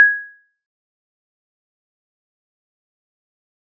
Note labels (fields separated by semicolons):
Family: mallet percussion; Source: acoustic; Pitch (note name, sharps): G#6; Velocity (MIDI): 75; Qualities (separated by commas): fast decay, percussive